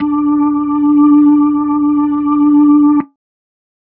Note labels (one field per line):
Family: organ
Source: electronic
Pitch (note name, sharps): D4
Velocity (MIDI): 50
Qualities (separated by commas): dark